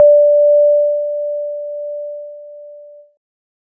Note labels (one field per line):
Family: keyboard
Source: electronic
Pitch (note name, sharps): D5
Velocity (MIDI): 25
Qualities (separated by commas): multiphonic